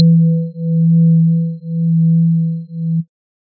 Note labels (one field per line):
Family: organ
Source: electronic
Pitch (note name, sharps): E3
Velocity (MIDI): 100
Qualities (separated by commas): dark